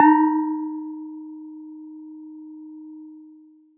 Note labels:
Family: mallet percussion; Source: acoustic; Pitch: D#4; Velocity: 75

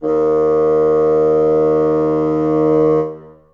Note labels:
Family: reed; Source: acoustic; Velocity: 127; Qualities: reverb

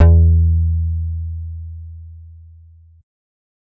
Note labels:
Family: bass; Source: synthesizer; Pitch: E2; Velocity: 127

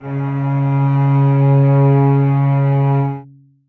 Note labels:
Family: string; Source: acoustic; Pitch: C#3; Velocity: 25; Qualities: reverb

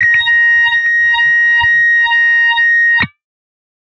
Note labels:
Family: guitar; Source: synthesizer; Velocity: 25; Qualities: bright, distorted

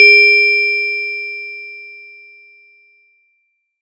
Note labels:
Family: mallet percussion; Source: acoustic; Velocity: 100

